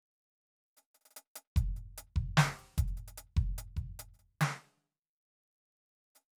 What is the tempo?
75 BPM